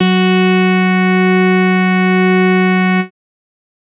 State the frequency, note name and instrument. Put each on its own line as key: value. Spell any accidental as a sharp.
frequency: 185 Hz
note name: F#3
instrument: synthesizer bass